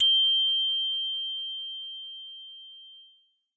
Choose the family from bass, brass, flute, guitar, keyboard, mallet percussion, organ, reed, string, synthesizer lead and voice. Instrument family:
bass